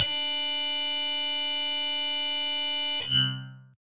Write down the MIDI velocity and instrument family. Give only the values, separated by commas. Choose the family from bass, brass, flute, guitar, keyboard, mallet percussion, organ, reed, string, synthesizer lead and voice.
25, guitar